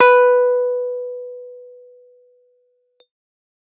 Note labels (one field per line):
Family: keyboard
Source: electronic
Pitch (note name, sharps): B4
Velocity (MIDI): 127